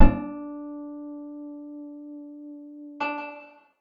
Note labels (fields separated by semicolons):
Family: guitar; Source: acoustic; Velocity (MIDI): 127; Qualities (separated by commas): percussive, reverb